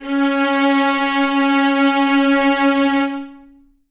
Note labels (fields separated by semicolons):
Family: string; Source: acoustic; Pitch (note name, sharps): C#4; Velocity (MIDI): 50; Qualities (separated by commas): long release, reverb